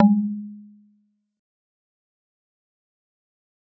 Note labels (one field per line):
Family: mallet percussion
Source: acoustic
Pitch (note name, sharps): G#3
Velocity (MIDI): 75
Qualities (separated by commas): fast decay, percussive